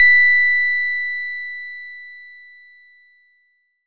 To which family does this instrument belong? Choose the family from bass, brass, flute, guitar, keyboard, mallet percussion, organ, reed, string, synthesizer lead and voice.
bass